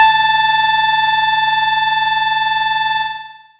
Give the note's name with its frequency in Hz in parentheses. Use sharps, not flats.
A5 (880 Hz)